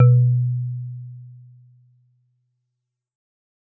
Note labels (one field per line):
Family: mallet percussion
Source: acoustic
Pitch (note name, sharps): B2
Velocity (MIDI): 25